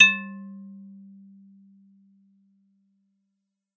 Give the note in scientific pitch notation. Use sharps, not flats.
G3